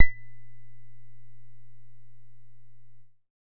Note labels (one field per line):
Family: bass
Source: synthesizer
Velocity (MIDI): 25